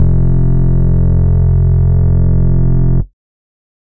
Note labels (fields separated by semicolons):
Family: bass; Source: synthesizer; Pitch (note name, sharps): F1; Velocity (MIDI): 100; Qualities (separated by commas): distorted, multiphonic, tempo-synced